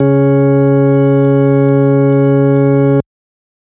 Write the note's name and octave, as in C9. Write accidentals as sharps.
C#3